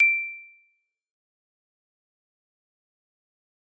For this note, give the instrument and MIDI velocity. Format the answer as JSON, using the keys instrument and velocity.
{"instrument": "acoustic mallet percussion instrument", "velocity": 100}